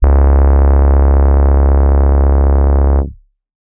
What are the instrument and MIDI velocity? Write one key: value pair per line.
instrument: electronic keyboard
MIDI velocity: 100